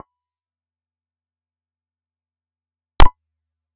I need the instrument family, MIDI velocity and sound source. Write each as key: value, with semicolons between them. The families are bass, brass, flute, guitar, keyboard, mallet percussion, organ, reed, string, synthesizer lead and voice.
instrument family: bass; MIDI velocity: 75; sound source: synthesizer